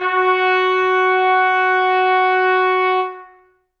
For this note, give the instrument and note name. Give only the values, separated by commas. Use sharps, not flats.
acoustic brass instrument, F#4